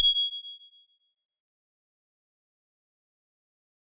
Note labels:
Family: mallet percussion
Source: acoustic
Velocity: 127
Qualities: bright, fast decay

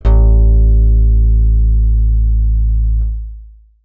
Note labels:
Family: bass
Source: synthesizer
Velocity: 100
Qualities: dark, long release

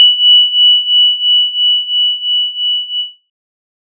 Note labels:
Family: synthesizer lead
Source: synthesizer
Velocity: 127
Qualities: bright

